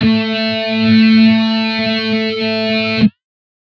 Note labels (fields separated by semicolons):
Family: guitar; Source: synthesizer; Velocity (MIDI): 75